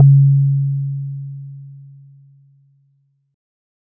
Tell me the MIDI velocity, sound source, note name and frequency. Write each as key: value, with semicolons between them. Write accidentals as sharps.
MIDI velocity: 25; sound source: acoustic; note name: C#3; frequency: 138.6 Hz